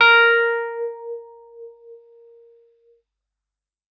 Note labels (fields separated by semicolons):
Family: keyboard; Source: electronic; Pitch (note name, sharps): A#4; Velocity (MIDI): 127